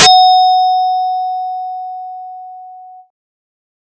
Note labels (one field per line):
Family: bass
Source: synthesizer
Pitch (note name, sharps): F#5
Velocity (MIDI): 100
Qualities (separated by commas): bright